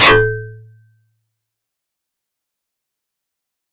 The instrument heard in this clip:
electronic mallet percussion instrument